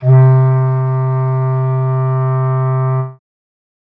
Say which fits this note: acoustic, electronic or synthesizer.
acoustic